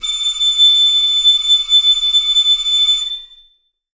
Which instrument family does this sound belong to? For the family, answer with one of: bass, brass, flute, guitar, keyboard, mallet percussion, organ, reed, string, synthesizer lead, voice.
flute